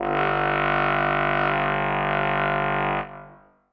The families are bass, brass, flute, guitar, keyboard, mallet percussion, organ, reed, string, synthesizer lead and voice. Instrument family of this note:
brass